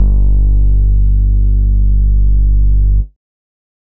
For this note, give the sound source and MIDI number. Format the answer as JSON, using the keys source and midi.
{"source": "synthesizer", "midi": 31}